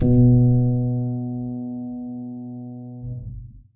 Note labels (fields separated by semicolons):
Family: keyboard; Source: acoustic; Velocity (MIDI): 25; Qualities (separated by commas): dark, reverb